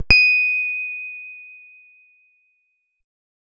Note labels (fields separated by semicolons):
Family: guitar; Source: electronic; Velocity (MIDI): 127